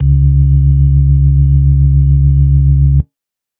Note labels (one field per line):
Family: organ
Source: electronic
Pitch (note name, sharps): C#2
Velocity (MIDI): 100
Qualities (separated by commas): dark